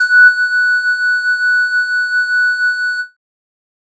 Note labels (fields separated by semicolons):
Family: flute; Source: synthesizer; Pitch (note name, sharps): F#6; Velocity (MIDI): 100; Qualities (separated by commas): distorted